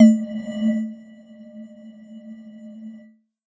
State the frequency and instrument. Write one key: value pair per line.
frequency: 220 Hz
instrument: electronic mallet percussion instrument